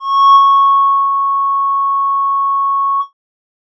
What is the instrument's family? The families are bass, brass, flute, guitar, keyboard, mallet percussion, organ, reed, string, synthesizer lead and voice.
bass